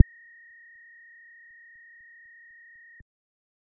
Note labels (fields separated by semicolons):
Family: bass; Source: synthesizer; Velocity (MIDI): 100; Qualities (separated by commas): dark, percussive